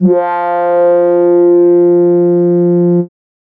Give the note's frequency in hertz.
174.6 Hz